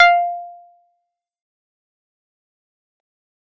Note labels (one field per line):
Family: keyboard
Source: electronic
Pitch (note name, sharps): F5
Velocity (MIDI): 100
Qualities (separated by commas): fast decay, percussive